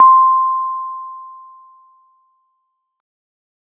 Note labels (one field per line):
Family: keyboard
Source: electronic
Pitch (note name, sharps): C6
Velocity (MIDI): 100